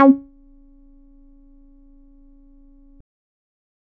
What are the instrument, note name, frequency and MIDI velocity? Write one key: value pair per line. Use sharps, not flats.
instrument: synthesizer bass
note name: C#4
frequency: 277.2 Hz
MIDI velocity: 25